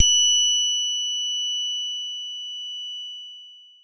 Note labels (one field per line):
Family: guitar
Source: synthesizer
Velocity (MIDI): 127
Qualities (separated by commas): bright, long release